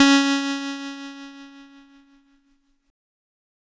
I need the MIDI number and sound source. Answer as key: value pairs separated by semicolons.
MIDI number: 61; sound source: electronic